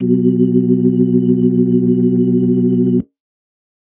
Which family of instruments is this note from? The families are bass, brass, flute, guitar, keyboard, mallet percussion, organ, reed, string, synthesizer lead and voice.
organ